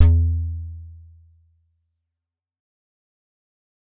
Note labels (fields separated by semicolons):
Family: keyboard; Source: acoustic; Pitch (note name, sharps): E2; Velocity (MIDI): 25; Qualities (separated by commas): fast decay